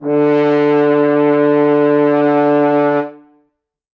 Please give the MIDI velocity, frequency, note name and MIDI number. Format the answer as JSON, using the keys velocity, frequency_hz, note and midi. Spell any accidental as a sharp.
{"velocity": 127, "frequency_hz": 146.8, "note": "D3", "midi": 50}